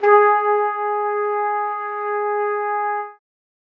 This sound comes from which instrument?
acoustic brass instrument